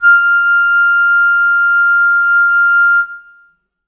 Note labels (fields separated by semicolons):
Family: flute; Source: acoustic; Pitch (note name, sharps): F6; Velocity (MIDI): 25; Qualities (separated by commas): reverb